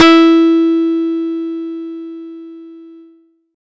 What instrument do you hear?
acoustic guitar